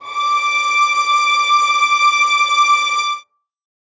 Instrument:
acoustic string instrument